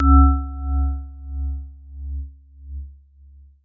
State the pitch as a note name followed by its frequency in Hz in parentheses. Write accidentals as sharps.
C#2 (69.3 Hz)